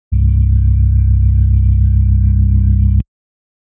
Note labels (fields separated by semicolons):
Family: organ; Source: electronic; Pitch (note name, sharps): C1; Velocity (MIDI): 25; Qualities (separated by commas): dark